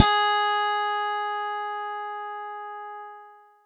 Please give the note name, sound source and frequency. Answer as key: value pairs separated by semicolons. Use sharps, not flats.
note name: G#4; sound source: electronic; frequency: 415.3 Hz